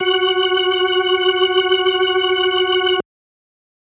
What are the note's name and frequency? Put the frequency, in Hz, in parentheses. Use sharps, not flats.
F#4 (370 Hz)